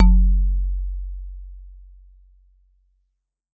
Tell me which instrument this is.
acoustic mallet percussion instrument